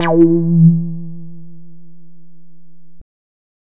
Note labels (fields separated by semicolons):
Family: bass; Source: synthesizer; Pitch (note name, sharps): E3; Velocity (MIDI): 50; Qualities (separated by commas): distorted